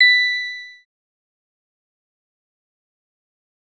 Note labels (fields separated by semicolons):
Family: synthesizer lead; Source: synthesizer; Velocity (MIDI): 75; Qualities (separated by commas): distorted, fast decay